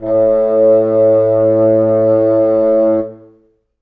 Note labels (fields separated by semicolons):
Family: reed; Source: acoustic; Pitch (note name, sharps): A2; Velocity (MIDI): 50; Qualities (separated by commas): reverb